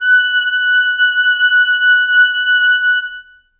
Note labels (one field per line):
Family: reed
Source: acoustic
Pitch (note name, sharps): F#6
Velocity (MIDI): 127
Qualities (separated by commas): reverb